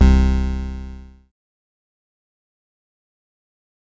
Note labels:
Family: bass; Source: synthesizer; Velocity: 127; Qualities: bright, distorted, fast decay

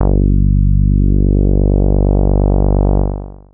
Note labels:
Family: bass; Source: synthesizer; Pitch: G1; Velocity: 100; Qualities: distorted, long release

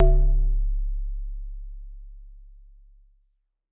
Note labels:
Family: mallet percussion; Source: acoustic; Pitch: C#1; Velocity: 127; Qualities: dark, reverb

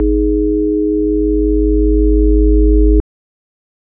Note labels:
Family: organ; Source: electronic; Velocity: 100

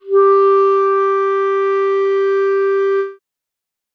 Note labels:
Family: reed; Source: acoustic; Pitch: G4; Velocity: 75; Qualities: dark

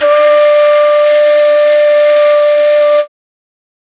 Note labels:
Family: flute; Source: acoustic; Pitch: D5; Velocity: 75

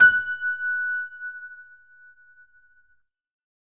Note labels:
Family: keyboard; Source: electronic; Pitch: F#6; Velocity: 127

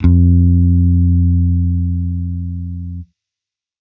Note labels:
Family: bass; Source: electronic; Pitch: F2; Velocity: 50

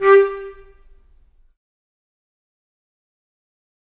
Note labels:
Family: reed; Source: acoustic; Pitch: G4; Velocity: 50; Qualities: fast decay, percussive, reverb

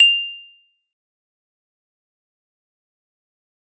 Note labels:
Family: mallet percussion; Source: acoustic; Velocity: 25; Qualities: bright, fast decay, percussive

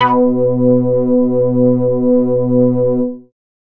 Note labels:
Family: bass; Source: synthesizer; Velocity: 25; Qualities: distorted

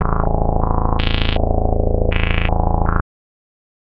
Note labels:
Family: bass; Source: synthesizer; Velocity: 25; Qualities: tempo-synced

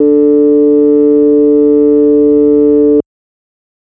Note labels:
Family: organ; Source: electronic; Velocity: 127; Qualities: dark

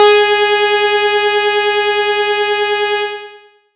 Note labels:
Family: bass; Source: synthesizer; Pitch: G#4; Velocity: 50; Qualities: bright, distorted, long release

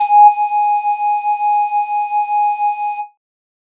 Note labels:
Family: flute; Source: synthesizer; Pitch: G#5; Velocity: 75; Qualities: distorted

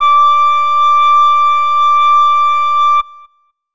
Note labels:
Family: flute; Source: acoustic; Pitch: D6; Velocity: 50

